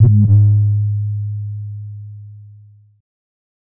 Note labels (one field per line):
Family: bass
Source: synthesizer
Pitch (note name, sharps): G#2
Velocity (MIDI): 25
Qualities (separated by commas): distorted